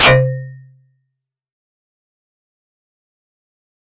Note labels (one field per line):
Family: mallet percussion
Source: acoustic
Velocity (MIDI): 127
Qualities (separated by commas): fast decay, percussive